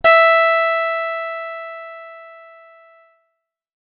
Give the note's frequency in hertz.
659.3 Hz